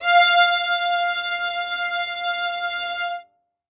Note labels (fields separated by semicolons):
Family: string; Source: acoustic; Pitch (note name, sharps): F5; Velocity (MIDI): 127; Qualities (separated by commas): reverb